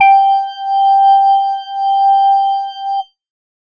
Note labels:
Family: organ; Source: electronic; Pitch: G5; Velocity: 50

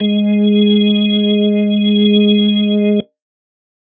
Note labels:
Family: organ; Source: electronic; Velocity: 75; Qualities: dark

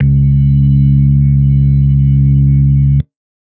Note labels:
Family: organ; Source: electronic; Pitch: C#2; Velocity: 50; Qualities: dark

